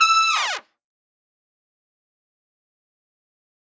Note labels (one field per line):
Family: brass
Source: acoustic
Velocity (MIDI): 75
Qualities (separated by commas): fast decay, reverb